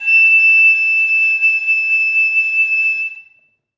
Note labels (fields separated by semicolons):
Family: flute; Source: acoustic; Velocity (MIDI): 50; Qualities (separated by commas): bright, reverb